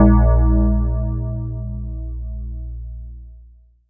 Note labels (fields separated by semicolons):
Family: mallet percussion; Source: electronic; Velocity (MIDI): 100; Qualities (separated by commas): long release